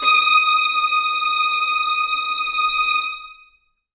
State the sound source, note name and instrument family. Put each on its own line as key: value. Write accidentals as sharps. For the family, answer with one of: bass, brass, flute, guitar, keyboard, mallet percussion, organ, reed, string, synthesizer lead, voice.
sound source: acoustic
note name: D#6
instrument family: string